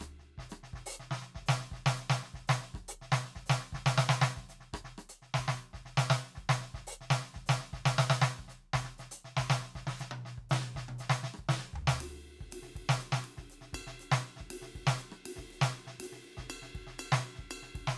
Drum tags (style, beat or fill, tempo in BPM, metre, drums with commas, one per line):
songo
beat
120 BPM
4/4
ride, ride bell, closed hi-hat, open hi-hat, hi-hat pedal, snare, cross-stick, high tom, floor tom, kick